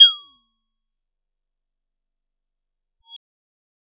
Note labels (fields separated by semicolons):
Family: bass; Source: synthesizer; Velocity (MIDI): 25; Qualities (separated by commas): bright, percussive